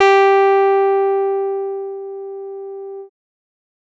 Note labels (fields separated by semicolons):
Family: bass; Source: synthesizer; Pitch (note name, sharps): G4; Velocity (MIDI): 100; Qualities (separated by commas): distorted